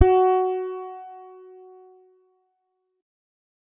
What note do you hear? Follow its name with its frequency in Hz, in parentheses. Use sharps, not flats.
F#4 (370 Hz)